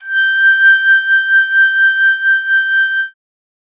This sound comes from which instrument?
acoustic flute